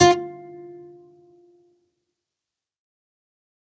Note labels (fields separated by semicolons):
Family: string; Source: acoustic; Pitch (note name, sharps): F4; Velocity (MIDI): 75; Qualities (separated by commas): fast decay, percussive, reverb